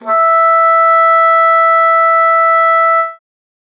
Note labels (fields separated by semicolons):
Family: reed; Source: acoustic; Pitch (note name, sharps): E5; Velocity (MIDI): 50